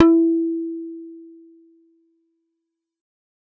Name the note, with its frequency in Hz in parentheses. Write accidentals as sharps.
E4 (329.6 Hz)